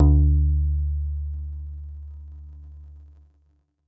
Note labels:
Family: guitar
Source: electronic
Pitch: D2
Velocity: 127

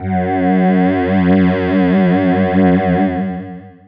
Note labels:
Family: voice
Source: synthesizer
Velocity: 75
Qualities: distorted, long release

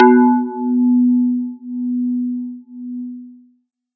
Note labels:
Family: guitar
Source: synthesizer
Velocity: 50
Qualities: dark

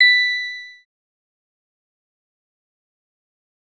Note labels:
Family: synthesizer lead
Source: synthesizer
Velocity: 100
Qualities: bright, distorted, fast decay

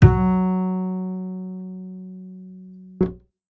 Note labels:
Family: bass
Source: acoustic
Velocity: 100

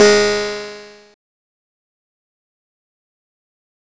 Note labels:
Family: guitar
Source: electronic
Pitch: G#3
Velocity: 25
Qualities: bright, distorted, fast decay

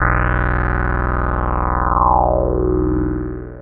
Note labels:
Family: synthesizer lead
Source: synthesizer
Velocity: 127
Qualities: long release

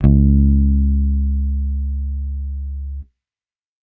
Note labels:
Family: bass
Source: electronic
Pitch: C#2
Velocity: 50

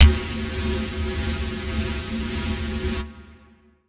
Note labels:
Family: flute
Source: acoustic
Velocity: 100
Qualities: distorted

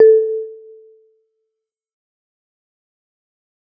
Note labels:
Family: mallet percussion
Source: acoustic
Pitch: A4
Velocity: 25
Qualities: fast decay, percussive, reverb

